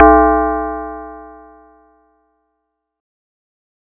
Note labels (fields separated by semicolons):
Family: mallet percussion; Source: acoustic; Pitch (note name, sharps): B1; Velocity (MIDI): 75